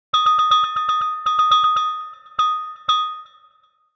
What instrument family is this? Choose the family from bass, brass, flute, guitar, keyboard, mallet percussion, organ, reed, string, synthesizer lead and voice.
mallet percussion